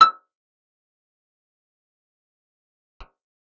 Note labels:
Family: guitar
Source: acoustic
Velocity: 100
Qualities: fast decay, percussive, reverb

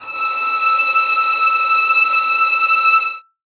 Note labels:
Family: string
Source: acoustic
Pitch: E6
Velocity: 25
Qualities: reverb

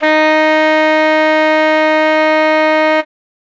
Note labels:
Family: reed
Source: acoustic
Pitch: D#4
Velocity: 50

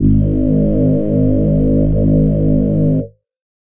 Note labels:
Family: voice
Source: synthesizer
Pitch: G#1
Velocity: 25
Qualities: multiphonic

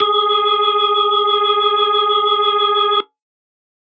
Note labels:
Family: organ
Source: electronic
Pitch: G#4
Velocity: 75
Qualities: bright

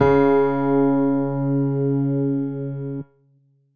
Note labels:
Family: keyboard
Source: electronic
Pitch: C#3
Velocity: 75

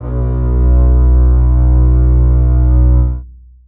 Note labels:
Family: string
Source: acoustic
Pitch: B1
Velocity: 127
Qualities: long release, reverb

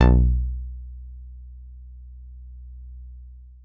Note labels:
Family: guitar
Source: synthesizer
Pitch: B1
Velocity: 75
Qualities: long release

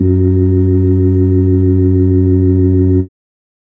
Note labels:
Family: organ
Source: electronic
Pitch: F#2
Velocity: 75

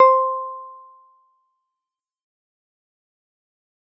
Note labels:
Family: guitar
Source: synthesizer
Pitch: C5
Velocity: 75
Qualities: fast decay

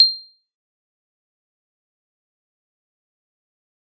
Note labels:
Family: keyboard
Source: electronic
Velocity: 100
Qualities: bright, fast decay, percussive

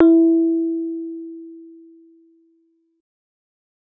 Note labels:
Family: keyboard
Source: electronic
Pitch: E4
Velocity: 50

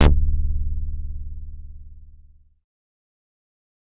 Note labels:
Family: bass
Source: synthesizer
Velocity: 50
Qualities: distorted, fast decay

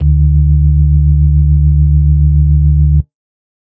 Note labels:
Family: organ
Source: electronic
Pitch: D2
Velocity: 100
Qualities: dark

